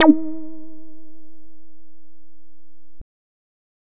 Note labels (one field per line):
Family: bass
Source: synthesizer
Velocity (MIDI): 25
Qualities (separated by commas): distorted